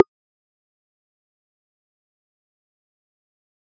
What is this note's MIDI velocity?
50